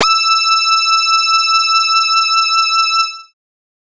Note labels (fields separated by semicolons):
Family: bass; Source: synthesizer; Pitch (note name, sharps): E6; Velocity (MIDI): 25; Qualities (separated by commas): multiphonic